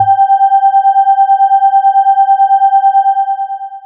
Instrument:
synthesizer bass